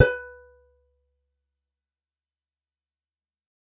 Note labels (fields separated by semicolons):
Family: guitar; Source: acoustic; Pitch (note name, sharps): B4; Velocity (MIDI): 25; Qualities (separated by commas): fast decay, percussive